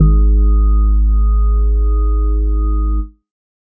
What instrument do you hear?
electronic organ